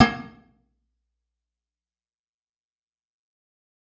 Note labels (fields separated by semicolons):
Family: guitar; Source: electronic; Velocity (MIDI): 75; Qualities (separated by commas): bright, fast decay, percussive, reverb